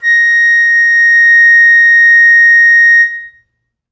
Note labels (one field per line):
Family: flute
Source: acoustic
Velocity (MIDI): 75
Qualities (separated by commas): reverb